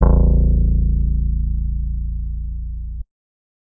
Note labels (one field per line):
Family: guitar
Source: acoustic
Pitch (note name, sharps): A0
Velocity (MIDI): 25